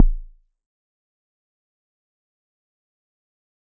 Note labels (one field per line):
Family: mallet percussion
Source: acoustic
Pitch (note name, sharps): A0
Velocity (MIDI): 75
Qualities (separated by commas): fast decay, percussive